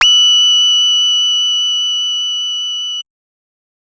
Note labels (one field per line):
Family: bass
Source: synthesizer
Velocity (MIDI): 75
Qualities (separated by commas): bright, distorted